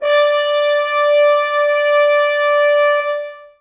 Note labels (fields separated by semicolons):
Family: brass; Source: acoustic; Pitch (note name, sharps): D5; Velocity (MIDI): 127; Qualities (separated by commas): long release, reverb